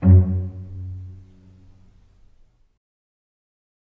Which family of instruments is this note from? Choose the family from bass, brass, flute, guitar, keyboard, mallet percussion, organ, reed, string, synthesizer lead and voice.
string